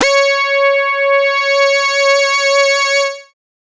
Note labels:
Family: bass; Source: synthesizer; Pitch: C#5; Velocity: 75; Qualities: distorted, multiphonic

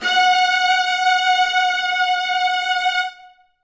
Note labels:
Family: string; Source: acoustic; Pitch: F#5; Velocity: 127; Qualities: bright, reverb

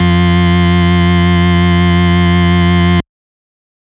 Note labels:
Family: organ; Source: electronic; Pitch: F2; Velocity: 100; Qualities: bright, distorted

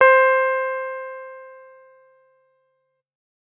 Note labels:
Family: guitar; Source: electronic; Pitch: C5; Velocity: 25

